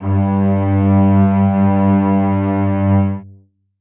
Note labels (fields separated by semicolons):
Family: string; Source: acoustic; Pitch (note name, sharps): G2; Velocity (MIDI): 100; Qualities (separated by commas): reverb